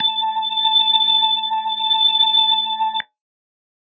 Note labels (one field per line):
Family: organ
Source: electronic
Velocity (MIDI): 100